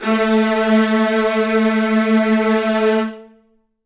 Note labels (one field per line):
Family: string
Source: acoustic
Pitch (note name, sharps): A3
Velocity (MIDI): 127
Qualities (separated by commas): reverb